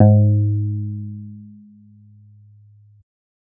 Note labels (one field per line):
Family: bass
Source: synthesizer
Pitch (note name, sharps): G#2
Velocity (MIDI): 25